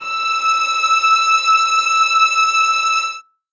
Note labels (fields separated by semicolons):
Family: string; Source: acoustic; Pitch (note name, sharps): E6; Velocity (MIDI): 75; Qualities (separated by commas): reverb